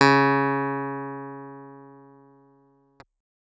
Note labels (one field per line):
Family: keyboard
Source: electronic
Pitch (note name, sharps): C#3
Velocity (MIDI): 127